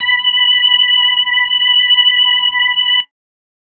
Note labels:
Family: organ; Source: electronic; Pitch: B5; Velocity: 50

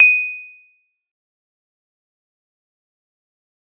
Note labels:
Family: mallet percussion; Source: acoustic; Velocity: 127; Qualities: bright, fast decay, percussive

